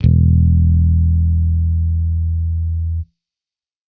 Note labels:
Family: bass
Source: electronic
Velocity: 50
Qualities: distorted

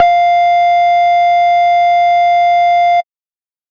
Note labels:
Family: bass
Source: synthesizer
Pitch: F5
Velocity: 100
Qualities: distorted, tempo-synced

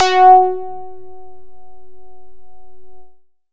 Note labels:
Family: bass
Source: synthesizer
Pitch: F#4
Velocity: 50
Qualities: distorted

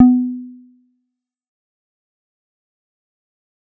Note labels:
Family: bass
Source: synthesizer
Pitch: B3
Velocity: 25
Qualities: dark, fast decay, percussive

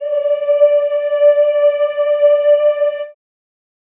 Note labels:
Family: voice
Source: acoustic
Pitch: D5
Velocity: 25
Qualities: reverb

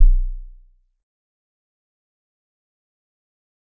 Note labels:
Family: mallet percussion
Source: acoustic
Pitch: B0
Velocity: 25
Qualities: dark, fast decay, percussive

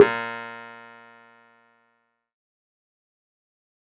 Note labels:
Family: keyboard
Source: electronic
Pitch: A#2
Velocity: 25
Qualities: fast decay, percussive

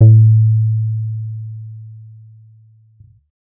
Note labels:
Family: bass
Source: synthesizer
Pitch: A2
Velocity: 25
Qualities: dark

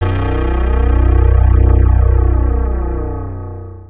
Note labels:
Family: guitar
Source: electronic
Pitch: B0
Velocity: 25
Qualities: long release, multiphonic, non-linear envelope

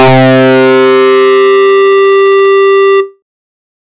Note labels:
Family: bass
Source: synthesizer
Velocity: 100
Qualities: bright, distorted

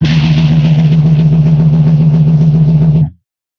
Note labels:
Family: guitar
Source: electronic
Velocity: 75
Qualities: bright, distorted

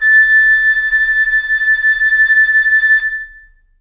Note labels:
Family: flute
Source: acoustic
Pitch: A6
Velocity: 75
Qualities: long release, reverb

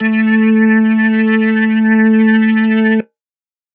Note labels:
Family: organ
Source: electronic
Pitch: A3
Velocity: 25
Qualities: distorted

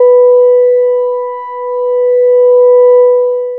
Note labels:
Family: bass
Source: synthesizer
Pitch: B4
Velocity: 75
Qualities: long release

